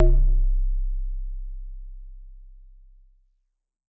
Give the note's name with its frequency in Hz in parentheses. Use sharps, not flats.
C1 (32.7 Hz)